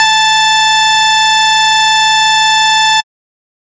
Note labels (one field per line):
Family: bass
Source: synthesizer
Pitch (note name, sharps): A5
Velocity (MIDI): 50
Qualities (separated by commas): bright, distorted